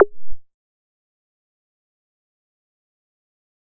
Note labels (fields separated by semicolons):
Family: bass; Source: synthesizer; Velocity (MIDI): 25; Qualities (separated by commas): fast decay, percussive